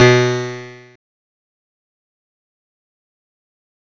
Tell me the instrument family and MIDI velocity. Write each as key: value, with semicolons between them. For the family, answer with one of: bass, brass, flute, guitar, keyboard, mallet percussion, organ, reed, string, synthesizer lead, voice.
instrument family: guitar; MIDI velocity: 50